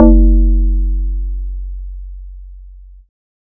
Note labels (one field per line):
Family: bass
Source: synthesizer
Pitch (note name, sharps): F#1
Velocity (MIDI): 100